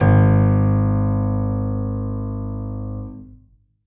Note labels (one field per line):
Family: keyboard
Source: acoustic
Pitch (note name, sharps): G#1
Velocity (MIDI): 100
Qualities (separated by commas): reverb